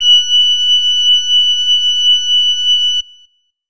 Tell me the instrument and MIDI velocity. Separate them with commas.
acoustic flute, 25